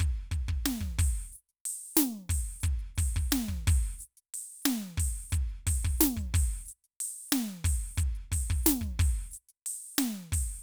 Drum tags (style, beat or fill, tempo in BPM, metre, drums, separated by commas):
hip-hop, beat, 90 BPM, 4/4, closed hi-hat, open hi-hat, hi-hat pedal, snare, kick